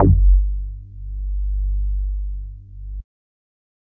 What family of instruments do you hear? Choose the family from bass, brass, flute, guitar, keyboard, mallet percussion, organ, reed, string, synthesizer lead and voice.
bass